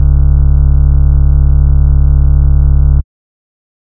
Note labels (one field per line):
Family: bass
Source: synthesizer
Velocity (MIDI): 100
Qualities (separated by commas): dark, distorted